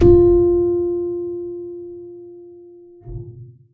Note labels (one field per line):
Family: keyboard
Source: acoustic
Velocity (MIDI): 25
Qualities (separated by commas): dark, reverb